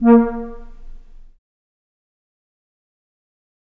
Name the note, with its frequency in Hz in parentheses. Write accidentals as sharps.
A#3 (233.1 Hz)